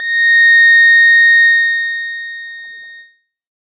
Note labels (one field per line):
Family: keyboard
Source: electronic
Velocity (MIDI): 50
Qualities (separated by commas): bright, distorted, multiphonic